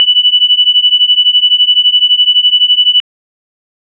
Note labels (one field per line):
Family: organ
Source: electronic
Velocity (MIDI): 100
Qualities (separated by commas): bright